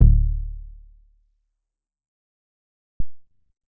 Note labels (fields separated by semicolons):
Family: bass; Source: synthesizer; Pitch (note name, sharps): D1; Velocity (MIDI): 25; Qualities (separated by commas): dark, fast decay